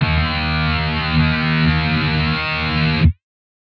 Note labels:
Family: guitar; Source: synthesizer; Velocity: 127

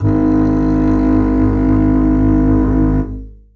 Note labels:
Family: string; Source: acoustic; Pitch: G#1; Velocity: 50; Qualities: long release, reverb

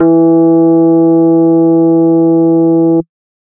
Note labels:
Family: organ; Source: electronic; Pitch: E3; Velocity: 100

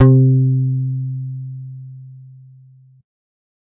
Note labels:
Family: bass; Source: synthesizer; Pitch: C3; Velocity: 75

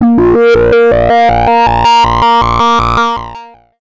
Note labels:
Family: bass; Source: synthesizer; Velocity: 127; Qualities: distorted, long release, multiphonic, tempo-synced

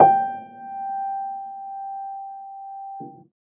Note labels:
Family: keyboard; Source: acoustic; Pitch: G5; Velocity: 50; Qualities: reverb

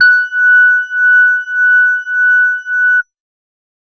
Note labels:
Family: organ; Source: electronic; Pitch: F#6; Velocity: 25

